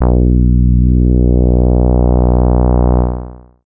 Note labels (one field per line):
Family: bass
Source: synthesizer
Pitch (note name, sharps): B1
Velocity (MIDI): 127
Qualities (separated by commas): distorted, long release